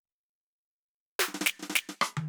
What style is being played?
soul